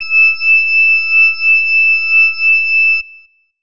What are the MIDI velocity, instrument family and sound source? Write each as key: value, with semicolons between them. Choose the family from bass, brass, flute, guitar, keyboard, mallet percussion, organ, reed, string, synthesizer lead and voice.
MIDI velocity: 50; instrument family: flute; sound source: acoustic